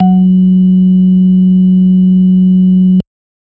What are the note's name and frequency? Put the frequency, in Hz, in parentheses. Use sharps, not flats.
F#3 (185 Hz)